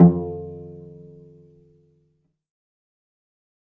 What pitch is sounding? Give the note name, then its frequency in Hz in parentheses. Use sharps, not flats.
F2 (87.31 Hz)